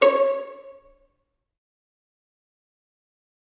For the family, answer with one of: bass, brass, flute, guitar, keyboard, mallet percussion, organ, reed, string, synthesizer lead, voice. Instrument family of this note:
string